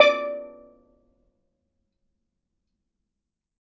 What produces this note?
acoustic mallet percussion instrument